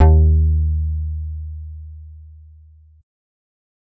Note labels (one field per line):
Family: bass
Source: synthesizer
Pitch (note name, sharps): D#2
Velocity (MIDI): 127